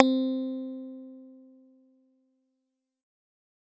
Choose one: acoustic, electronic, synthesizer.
synthesizer